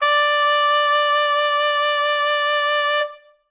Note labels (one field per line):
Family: brass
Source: acoustic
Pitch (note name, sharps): D5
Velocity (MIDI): 127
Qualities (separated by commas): bright